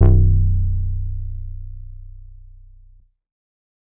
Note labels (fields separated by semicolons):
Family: bass; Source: synthesizer; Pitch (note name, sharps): B0; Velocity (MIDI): 127; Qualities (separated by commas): dark